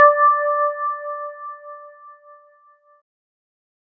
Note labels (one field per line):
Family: keyboard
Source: electronic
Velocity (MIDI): 75